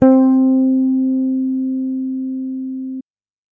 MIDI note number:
60